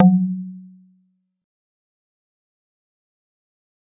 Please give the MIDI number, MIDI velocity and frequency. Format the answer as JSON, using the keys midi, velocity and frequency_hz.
{"midi": 54, "velocity": 75, "frequency_hz": 185}